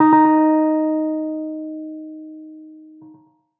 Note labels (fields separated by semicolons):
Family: keyboard; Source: electronic; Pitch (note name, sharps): D#4; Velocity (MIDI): 75; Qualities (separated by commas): tempo-synced